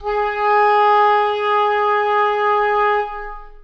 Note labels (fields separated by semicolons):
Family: reed; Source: acoustic; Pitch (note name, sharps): G#4; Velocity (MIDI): 25; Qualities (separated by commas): long release, reverb